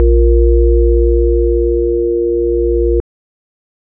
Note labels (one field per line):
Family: organ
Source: electronic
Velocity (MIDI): 50